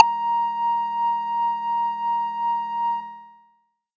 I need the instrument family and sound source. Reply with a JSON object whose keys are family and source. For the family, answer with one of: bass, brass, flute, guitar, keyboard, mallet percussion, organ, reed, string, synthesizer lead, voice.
{"family": "bass", "source": "synthesizer"}